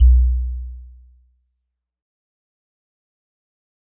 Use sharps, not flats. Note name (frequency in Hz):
B1 (61.74 Hz)